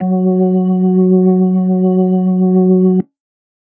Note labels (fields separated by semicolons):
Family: organ; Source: electronic; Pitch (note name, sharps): F#3; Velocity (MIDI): 25